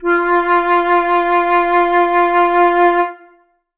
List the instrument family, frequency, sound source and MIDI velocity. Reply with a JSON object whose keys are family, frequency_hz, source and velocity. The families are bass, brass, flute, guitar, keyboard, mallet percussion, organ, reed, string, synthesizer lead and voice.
{"family": "flute", "frequency_hz": 349.2, "source": "acoustic", "velocity": 127}